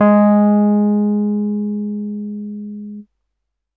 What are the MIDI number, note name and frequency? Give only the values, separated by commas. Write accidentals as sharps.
56, G#3, 207.7 Hz